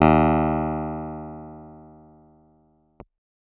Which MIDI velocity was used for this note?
100